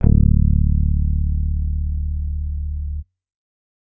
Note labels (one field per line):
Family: bass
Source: electronic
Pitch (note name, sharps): D1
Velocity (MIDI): 100